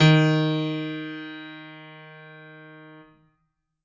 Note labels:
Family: keyboard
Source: acoustic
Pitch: D#3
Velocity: 127

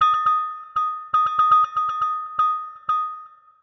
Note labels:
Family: mallet percussion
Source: synthesizer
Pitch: D#6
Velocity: 50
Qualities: long release, multiphonic, percussive, tempo-synced

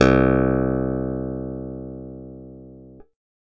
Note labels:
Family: keyboard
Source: electronic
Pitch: C2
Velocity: 100

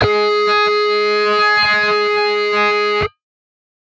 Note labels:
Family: guitar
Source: synthesizer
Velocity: 127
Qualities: distorted

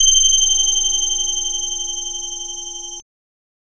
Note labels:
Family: bass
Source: synthesizer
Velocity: 127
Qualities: bright, distorted, multiphonic

